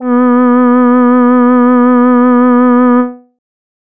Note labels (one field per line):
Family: voice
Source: synthesizer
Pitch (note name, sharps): B3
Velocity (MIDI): 50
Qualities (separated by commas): dark